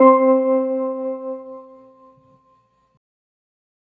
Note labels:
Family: organ; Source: electronic; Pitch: C4; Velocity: 25

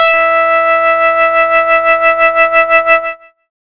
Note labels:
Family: bass; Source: synthesizer; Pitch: E5; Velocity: 50; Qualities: bright, distorted

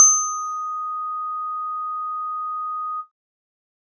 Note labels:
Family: keyboard; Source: electronic; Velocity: 100; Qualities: bright

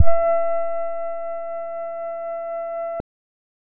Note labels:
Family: bass; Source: synthesizer; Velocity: 25; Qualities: dark, distorted, non-linear envelope

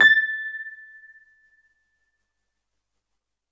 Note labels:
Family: keyboard; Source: electronic; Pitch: A6; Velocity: 100

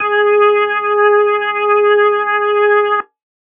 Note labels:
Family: organ; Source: electronic; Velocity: 127; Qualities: distorted

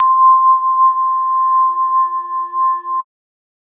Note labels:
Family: mallet percussion; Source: synthesizer; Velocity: 50; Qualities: bright, multiphonic, non-linear envelope

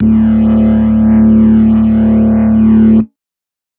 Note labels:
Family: organ; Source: electronic; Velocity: 75

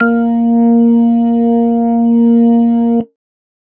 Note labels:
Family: organ; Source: electronic; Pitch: A#3; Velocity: 100

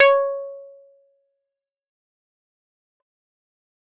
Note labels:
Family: keyboard; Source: electronic; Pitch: C#5; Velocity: 100; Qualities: distorted, fast decay, percussive

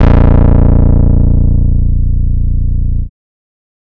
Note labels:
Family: bass; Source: synthesizer; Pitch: A#0; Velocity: 127; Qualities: distorted

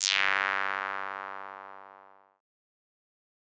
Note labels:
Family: bass; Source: synthesizer; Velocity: 50; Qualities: bright, distorted, fast decay

